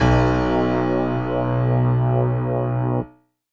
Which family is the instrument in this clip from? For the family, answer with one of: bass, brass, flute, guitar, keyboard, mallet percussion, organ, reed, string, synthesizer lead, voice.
keyboard